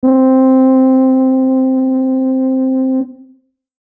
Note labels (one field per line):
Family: brass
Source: acoustic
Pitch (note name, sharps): C4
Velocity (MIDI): 75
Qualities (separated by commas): dark